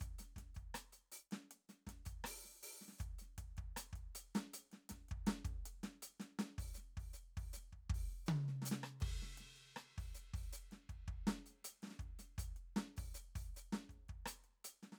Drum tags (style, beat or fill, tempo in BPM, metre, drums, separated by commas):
funk, beat, 80 BPM, 4/4, crash, closed hi-hat, open hi-hat, hi-hat pedal, snare, cross-stick, high tom, kick